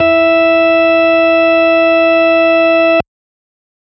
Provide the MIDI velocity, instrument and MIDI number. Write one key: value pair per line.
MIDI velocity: 50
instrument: electronic organ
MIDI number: 64